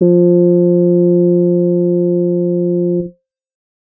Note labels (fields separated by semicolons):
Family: guitar; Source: electronic; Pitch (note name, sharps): F3; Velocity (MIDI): 25; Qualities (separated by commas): reverb